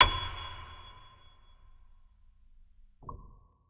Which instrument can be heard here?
electronic organ